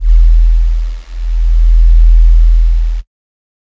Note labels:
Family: flute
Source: synthesizer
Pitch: E1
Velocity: 127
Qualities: dark

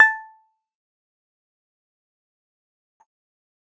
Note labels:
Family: keyboard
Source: electronic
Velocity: 50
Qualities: fast decay, percussive

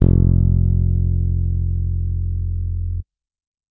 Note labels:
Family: bass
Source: electronic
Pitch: F1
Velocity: 100

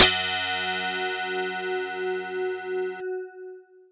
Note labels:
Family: mallet percussion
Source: electronic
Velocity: 127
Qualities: bright, long release

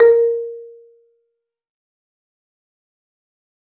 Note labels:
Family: mallet percussion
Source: acoustic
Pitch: A#4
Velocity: 127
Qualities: dark, fast decay, reverb

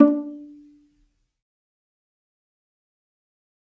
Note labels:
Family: string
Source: acoustic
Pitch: D4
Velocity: 50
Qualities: dark, fast decay, percussive, reverb

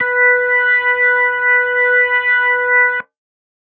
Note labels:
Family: organ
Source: electronic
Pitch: B4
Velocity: 100

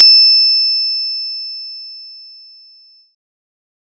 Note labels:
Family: bass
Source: synthesizer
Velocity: 127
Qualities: bright

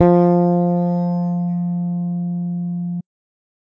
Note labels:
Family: bass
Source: electronic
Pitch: F3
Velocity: 100

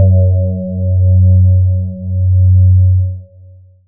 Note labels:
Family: voice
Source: synthesizer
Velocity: 75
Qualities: dark, long release

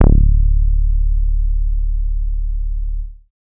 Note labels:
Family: bass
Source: synthesizer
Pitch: D1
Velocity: 100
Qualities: dark

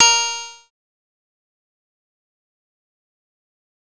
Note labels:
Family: bass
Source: synthesizer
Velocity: 50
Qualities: bright, distorted, fast decay, percussive

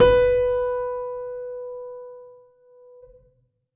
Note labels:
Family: keyboard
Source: acoustic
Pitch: B4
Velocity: 100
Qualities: reverb

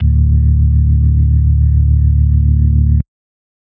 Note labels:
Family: organ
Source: electronic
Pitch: D1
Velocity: 75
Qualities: dark

